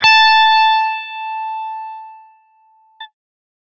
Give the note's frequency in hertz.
880 Hz